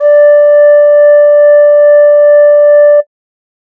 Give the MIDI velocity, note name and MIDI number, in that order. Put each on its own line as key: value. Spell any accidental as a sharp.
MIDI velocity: 25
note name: D5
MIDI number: 74